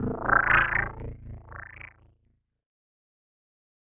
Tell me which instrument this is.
electronic keyboard